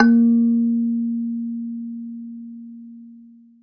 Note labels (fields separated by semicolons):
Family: mallet percussion; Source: acoustic; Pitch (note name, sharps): A#3; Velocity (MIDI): 25; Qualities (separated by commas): reverb